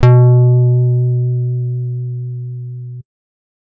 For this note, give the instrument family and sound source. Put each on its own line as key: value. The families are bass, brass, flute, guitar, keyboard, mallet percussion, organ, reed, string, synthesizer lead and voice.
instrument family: guitar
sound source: electronic